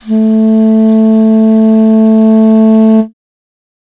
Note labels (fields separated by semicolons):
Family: reed; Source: acoustic; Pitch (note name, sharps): A3; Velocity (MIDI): 50